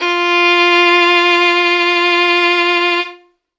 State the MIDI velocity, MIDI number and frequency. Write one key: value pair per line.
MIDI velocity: 75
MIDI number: 65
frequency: 349.2 Hz